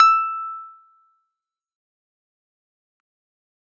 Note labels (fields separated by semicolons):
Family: keyboard; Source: electronic; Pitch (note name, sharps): E6; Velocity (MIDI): 127; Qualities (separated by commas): fast decay